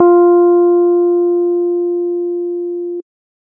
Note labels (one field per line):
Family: keyboard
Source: electronic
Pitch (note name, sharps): F4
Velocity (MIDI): 100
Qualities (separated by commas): dark